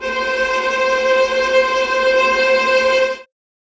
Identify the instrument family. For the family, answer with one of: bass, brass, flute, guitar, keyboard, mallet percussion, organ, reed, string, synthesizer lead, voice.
string